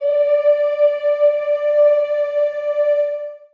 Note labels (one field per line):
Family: voice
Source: acoustic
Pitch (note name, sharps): D5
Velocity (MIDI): 50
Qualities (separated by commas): reverb